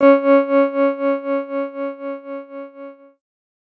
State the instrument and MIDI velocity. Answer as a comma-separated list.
electronic keyboard, 25